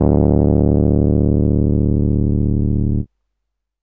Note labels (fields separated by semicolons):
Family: keyboard; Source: electronic; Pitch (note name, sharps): D1; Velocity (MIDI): 100; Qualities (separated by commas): distorted